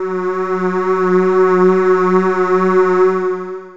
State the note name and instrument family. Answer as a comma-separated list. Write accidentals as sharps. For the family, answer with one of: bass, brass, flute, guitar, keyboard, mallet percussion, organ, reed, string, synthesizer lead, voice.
F#3, voice